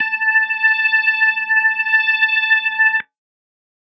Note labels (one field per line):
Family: organ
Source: electronic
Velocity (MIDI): 127